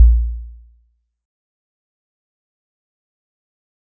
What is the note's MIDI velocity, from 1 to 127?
25